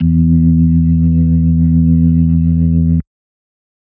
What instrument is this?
electronic organ